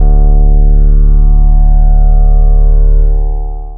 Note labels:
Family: bass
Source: synthesizer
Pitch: D1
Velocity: 75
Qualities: long release

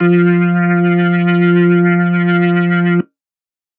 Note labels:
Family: organ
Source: electronic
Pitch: F3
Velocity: 75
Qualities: distorted

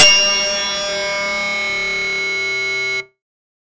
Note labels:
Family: bass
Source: synthesizer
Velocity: 100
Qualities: bright, distorted

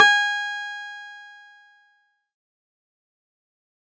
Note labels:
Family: keyboard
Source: electronic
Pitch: G#5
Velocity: 127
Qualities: distorted, fast decay

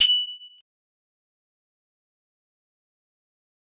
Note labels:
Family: mallet percussion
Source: acoustic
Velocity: 25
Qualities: bright, fast decay, percussive

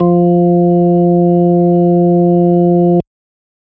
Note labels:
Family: organ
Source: electronic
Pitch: F3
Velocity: 25

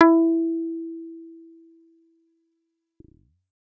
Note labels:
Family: bass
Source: synthesizer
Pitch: E4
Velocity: 127

